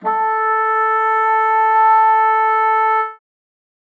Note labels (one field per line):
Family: reed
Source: acoustic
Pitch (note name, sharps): A4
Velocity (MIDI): 50